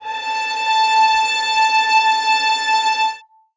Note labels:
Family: string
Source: acoustic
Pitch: A5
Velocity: 25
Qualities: reverb

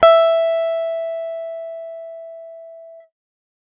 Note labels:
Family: guitar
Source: electronic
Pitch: E5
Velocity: 100

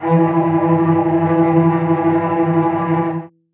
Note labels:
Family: string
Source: acoustic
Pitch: E3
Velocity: 75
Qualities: bright, non-linear envelope, reverb

